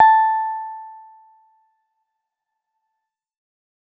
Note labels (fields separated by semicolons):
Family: keyboard; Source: electronic; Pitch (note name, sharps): A5; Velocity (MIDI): 50